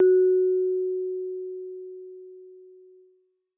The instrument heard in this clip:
acoustic mallet percussion instrument